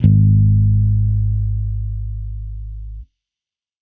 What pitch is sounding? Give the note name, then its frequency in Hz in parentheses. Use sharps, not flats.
G#1 (51.91 Hz)